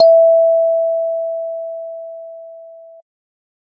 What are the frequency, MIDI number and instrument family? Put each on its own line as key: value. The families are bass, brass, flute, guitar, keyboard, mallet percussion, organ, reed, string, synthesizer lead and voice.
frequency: 659.3 Hz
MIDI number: 76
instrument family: keyboard